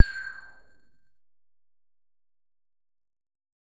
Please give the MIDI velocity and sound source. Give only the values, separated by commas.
50, synthesizer